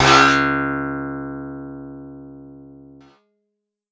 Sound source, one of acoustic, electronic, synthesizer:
synthesizer